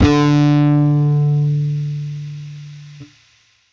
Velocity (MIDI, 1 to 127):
25